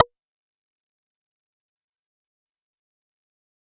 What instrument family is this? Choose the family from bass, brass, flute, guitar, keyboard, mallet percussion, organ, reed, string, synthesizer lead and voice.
bass